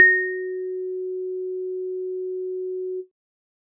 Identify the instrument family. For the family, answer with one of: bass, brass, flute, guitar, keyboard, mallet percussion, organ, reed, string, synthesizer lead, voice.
keyboard